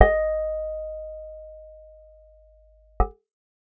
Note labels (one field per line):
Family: guitar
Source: acoustic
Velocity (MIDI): 50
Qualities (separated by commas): dark